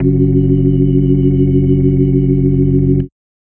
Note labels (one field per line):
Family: organ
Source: electronic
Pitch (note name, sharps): F#1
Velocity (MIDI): 75